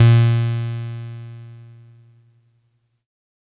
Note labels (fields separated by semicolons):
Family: keyboard; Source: electronic; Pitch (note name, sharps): A#2; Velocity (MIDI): 50; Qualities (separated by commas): bright, distorted